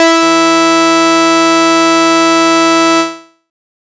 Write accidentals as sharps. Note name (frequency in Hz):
E4 (329.6 Hz)